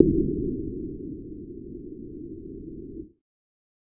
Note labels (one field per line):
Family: bass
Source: synthesizer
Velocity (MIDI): 50